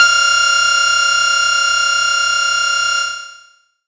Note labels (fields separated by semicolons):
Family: bass; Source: synthesizer; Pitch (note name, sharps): F6; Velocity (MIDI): 75; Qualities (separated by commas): long release